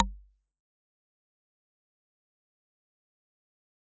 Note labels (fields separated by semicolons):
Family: mallet percussion; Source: acoustic; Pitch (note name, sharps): G1; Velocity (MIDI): 100; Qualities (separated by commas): fast decay, percussive